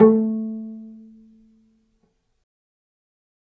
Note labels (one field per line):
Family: string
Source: acoustic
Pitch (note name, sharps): A3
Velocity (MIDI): 25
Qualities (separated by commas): dark, fast decay, reverb